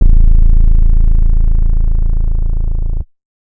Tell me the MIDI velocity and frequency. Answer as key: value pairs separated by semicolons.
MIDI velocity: 75; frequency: 27.5 Hz